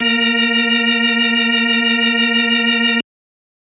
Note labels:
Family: organ; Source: electronic; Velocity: 25

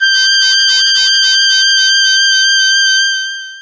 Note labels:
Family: voice; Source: synthesizer; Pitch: G6; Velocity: 100; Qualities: bright, distorted, long release

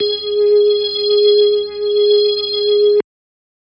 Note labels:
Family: organ; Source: electronic; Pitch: G#4; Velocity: 127

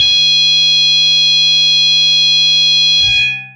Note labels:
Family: guitar; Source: electronic; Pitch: G#5; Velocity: 127; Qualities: bright, distorted, long release

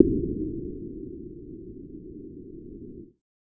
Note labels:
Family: bass; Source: synthesizer; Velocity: 50

